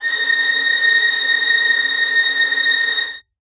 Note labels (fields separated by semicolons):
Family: string; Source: acoustic; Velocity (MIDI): 50; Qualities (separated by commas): non-linear envelope, reverb